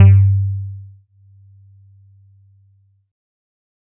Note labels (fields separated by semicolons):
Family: keyboard; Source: electronic; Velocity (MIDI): 50